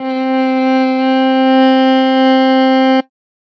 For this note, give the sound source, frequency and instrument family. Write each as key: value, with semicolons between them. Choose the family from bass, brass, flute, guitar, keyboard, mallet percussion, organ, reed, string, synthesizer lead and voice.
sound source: acoustic; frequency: 261.6 Hz; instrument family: string